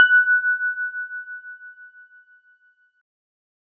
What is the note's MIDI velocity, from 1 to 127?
50